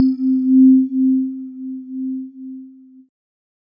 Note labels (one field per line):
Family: keyboard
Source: electronic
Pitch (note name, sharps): C4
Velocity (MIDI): 25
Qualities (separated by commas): multiphonic